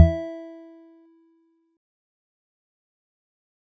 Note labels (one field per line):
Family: mallet percussion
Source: acoustic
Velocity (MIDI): 25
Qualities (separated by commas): fast decay, percussive